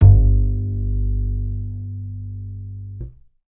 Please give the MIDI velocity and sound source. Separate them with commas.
75, acoustic